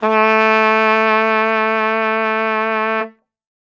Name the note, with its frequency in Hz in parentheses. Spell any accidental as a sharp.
A3 (220 Hz)